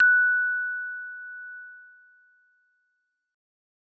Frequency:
1480 Hz